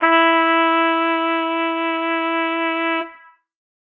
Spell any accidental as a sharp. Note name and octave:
E4